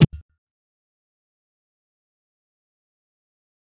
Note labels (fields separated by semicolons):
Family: guitar; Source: electronic; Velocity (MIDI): 25; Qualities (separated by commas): distorted, fast decay, percussive, tempo-synced